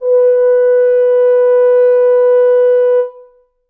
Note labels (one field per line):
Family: brass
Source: acoustic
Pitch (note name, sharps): B4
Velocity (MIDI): 50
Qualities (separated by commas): reverb